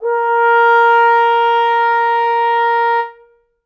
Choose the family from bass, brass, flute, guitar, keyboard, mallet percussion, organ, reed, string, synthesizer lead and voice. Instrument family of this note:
brass